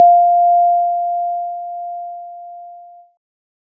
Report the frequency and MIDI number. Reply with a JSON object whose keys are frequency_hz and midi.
{"frequency_hz": 698.5, "midi": 77}